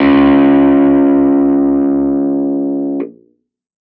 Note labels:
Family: keyboard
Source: electronic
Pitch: C#2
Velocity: 100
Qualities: distorted

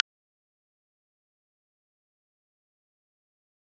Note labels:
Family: guitar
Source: electronic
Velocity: 100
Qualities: fast decay, percussive

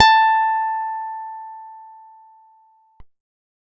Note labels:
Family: guitar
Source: acoustic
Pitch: A5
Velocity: 50

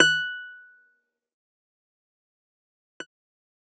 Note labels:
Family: guitar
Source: electronic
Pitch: F#6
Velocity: 50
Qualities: fast decay, percussive

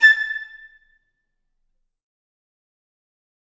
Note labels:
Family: reed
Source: acoustic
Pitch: A6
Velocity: 75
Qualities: fast decay, percussive, reverb

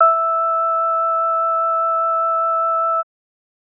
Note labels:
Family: organ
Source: electronic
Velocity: 25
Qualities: multiphonic

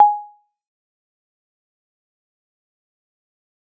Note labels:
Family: mallet percussion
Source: acoustic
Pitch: G#5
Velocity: 50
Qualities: dark, fast decay, percussive, reverb

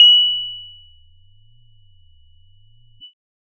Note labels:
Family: bass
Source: synthesizer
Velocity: 100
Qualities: bright, percussive

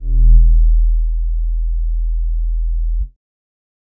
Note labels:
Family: bass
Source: synthesizer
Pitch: E1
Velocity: 25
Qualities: dark

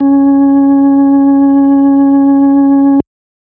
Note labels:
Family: organ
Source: electronic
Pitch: C#4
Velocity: 100

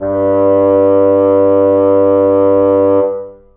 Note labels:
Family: reed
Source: acoustic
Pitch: G2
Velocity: 75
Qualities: long release, reverb

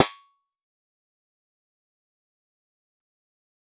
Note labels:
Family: guitar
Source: synthesizer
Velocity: 75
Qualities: fast decay, percussive

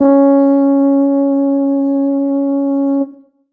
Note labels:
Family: brass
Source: acoustic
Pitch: C#4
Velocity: 100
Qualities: dark

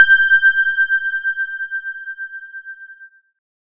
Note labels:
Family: keyboard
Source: electronic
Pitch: G6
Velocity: 25

